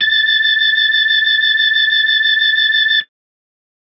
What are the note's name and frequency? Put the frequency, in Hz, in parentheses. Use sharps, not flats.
A6 (1760 Hz)